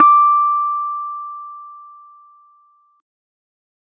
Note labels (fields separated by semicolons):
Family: keyboard; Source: electronic; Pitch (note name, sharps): D6; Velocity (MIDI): 100